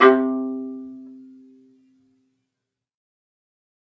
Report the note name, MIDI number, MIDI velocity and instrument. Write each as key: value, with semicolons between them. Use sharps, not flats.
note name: C3; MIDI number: 48; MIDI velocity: 50; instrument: acoustic string instrument